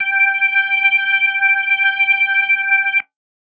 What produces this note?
electronic organ